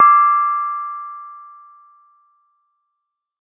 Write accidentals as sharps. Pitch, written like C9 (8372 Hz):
D6 (1175 Hz)